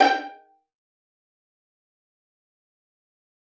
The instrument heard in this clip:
acoustic string instrument